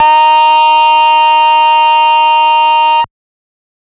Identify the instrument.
synthesizer bass